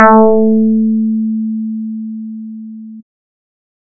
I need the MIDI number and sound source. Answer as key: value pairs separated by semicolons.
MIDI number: 57; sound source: synthesizer